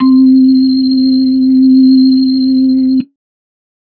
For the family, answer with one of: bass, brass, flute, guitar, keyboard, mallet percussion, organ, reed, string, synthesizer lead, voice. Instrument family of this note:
organ